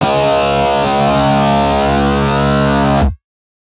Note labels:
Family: guitar; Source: electronic; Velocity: 50; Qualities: bright, distorted

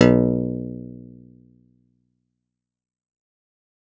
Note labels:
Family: guitar; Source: acoustic; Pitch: B1; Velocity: 75; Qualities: fast decay, reverb

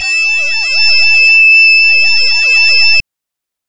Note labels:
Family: reed; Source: synthesizer; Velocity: 127; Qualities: bright, distorted, non-linear envelope

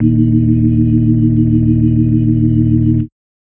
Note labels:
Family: organ; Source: electronic; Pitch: D#1; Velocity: 25

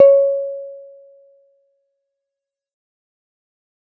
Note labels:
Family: keyboard; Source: electronic; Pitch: C#5; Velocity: 25; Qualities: fast decay

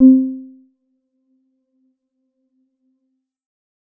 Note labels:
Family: keyboard; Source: electronic; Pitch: C4; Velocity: 25; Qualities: dark, percussive, reverb

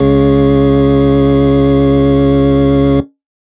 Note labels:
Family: organ; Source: electronic; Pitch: C#2; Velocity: 25; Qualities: distorted

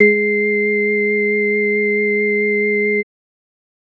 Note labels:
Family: organ; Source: electronic; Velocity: 100; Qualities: multiphonic

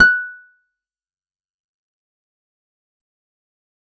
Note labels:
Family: guitar; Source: acoustic; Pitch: F#6; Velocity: 25; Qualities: fast decay, percussive

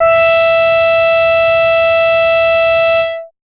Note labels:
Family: bass; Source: synthesizer; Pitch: E5; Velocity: 75; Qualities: bright, distorted

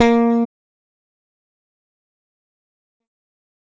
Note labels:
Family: bass; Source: electronic; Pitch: A#3; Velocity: 75; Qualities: fast decay

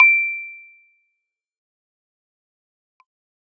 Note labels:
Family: keyboard; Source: electronic; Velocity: 75; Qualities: fast decay, percussive

